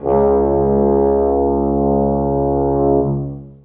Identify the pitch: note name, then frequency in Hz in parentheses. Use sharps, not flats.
C#2 (69.3 Hz)